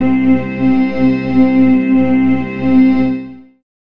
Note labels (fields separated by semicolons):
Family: organ; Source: electronic; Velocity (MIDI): 75; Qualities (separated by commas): long release, reverb